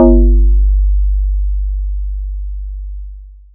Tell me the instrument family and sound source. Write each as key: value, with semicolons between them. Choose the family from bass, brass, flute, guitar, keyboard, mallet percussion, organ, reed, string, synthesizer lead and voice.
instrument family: mallet percussion; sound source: electronic